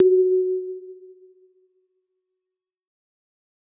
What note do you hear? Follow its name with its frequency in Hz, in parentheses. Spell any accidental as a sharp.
F#4 (370 Hz)